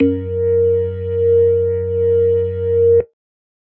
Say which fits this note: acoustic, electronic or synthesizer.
electronic